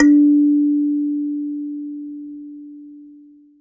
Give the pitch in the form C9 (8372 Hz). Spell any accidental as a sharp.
D4 (293.7 Hz)